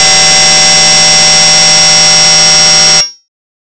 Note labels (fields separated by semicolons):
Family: bass; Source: synthesizer; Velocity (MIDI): 25; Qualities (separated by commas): bright, distorted